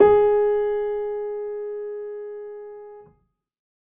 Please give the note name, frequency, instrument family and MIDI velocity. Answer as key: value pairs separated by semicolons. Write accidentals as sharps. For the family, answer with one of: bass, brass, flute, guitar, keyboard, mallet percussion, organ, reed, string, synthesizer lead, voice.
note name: G#4; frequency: 415.3 Hz; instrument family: keyboard; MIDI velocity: 25